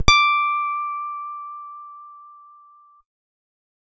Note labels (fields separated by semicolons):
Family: guitar; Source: electronic; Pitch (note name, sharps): D6; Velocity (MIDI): 127